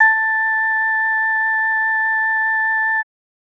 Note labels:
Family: organ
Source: electronic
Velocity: 50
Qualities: multiphonic

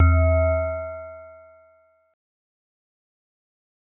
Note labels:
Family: mallet percussion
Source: acoustic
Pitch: E2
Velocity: 127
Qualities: fast decay

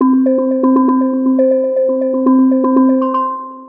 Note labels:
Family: mallet percussion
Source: synthesizer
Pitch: C4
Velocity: 25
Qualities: long release, multiphonic, percussive, tempo-synced

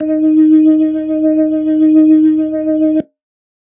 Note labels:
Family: organ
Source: electronic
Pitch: D#4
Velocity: 100

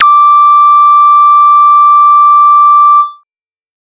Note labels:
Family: bass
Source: synthesizer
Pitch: D6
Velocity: 127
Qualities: distorted

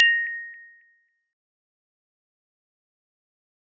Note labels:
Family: mallet percussion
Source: acoustic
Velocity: 75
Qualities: fast decay, percussive

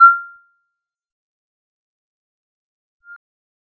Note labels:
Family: bass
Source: synthesizer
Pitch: F6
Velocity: 25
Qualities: fast decay, percussive

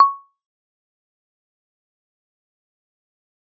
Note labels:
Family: mallet percussion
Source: acoustic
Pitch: C#6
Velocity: 100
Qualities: dark, fast decay, percussive, reverb

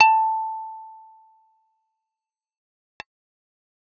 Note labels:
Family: bass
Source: synthesizer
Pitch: A5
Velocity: 100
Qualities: fast decay

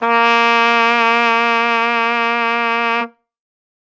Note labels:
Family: brass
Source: acoustic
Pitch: A#3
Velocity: 127

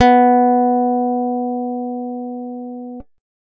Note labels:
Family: guitar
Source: acoustic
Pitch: B3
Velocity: 25

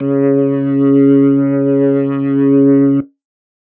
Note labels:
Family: organ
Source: electronic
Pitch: C#3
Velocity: 127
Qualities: distorted

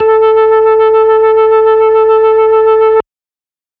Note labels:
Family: organ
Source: electronic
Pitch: A4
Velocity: 75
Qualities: distorted

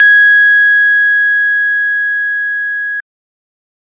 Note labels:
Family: organ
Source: electronic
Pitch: G#6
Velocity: 50

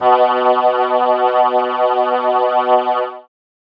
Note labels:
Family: keyboard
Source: synthesizer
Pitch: B2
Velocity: 127

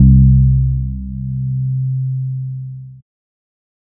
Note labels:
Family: bass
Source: synthesizer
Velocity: 50

